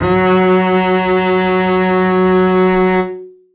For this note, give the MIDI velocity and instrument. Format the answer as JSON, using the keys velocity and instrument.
{"velocity": 100, "instrument": "acoustic string instrument"}